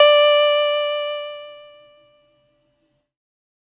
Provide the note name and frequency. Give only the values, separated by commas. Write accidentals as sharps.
D5, 587.3 Hz